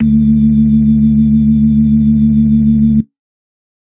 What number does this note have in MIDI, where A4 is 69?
38